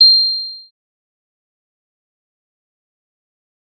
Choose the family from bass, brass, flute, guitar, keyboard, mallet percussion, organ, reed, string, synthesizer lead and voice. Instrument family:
bass